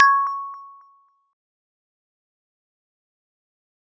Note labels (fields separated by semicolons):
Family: mallet percussion; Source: acoustic; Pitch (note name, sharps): C#6; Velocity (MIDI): 50; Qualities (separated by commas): fast decay, percussive